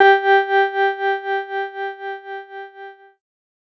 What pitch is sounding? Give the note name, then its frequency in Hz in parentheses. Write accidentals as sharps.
G4 (392 Hz)